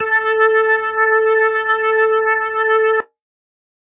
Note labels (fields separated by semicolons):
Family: organ; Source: electronic; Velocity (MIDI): 127; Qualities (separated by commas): distorted